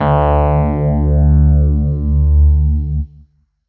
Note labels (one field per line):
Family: keyboard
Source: electronic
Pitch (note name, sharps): D2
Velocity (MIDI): 100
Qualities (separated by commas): distorted